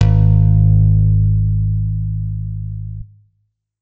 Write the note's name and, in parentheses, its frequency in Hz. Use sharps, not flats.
G#1 (51.91 Hz)